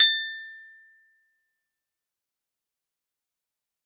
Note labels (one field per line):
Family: guitar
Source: acoustic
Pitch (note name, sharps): A6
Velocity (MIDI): 100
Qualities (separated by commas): fast decay, percussive, reverb